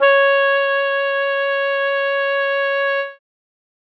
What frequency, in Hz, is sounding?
554.4 Hz